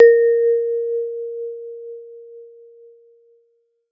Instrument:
acoustic mallet percussion instrument